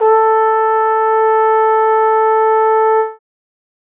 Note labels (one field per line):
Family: brass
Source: acoustic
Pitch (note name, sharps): A4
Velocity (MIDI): 25